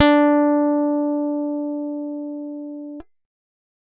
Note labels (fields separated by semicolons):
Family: guitar; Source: acoustic; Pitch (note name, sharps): D4; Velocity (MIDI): 50